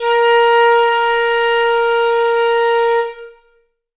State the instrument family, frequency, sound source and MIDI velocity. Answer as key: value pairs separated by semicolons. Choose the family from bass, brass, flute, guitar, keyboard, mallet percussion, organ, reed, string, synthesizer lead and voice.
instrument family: flute; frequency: 466.2 Hz; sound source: acoustic; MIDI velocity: 25